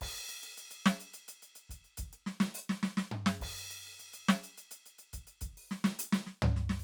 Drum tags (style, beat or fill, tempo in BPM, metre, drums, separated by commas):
rock, beat, 140 BPM, 4/4, crash, closed hi-hat, open hi-hat, hi-hat pedal, snare, mid tom, floor tom, kick